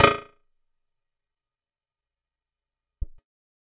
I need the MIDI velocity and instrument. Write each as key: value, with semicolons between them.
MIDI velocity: 75; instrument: acoustic guitar